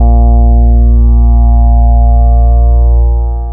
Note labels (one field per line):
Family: bass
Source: synthesizer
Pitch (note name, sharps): A#1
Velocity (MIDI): 75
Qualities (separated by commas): long release